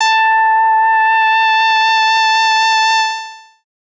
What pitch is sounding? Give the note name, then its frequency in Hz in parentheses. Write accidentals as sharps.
A5 (880 Hz)